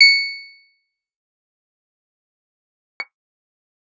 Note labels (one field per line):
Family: guitar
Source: electronic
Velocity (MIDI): 50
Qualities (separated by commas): bright, fast decay, percussive